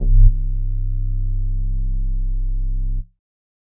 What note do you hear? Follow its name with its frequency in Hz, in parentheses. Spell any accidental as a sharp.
C1 (32.7 Hz)